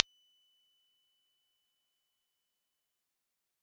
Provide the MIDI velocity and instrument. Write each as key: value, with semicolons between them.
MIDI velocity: 25; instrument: synthesizer bass